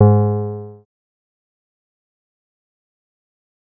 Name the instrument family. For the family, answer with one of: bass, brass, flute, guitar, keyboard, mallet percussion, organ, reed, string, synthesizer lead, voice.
synthesizer lead